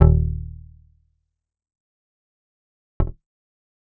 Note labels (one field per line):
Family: bass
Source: synthesizer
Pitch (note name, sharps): D#1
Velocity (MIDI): 75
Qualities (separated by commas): fast decay, percussive